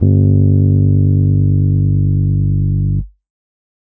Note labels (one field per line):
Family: keyboard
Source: electronic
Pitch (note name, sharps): G1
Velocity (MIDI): 75